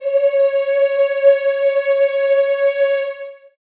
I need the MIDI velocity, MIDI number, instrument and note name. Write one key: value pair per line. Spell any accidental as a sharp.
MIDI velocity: 75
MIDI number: 73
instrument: acoustic voice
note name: C#5